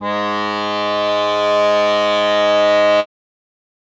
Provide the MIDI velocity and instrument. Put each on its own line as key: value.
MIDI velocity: 75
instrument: acoustic reed instrument